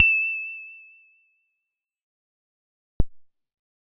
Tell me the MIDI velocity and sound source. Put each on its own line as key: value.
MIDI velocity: 100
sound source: synthesizer